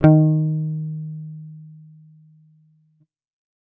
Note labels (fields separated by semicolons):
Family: bass; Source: electronic; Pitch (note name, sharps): D#3; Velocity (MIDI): 127